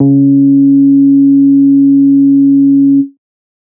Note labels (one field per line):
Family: bass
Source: synthesizer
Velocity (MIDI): 50